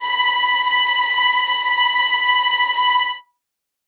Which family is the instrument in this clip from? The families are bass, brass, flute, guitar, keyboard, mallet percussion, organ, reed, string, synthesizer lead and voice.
string